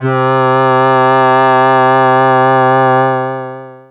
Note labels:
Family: voice; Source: synthesizer; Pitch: C3; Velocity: 100; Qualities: distorted, long release

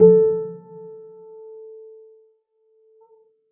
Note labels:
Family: keyboard; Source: acoustic; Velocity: 25; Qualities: dark, reverb

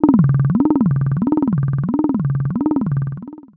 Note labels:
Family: voice; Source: synthesizer; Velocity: 100; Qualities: long release, non-linear envelope, tempo-synced

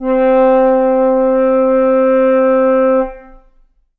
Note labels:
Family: flute; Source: acoustic; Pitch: C4; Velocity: 25; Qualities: long release, reverb

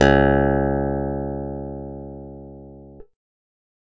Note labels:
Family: keyboard; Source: electronic; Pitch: C#2; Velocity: 75

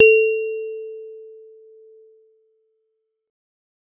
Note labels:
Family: mallet percussion; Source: acoustic; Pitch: A4; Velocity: 75

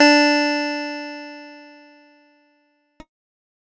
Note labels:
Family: keyboard; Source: electronic; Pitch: D4; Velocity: 100; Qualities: bright

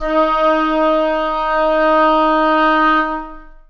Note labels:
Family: reed; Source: acoustic; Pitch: D#4; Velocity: 25; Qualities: long release, reverb

